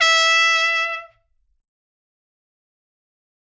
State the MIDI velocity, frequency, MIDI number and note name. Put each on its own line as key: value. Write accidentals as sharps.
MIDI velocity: 50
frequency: 659.3 Hz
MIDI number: 76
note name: E5